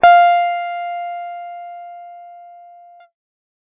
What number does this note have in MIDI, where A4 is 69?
77